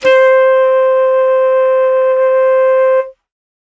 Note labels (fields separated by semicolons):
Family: reed; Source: acoustic; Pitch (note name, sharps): C5; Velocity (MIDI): 25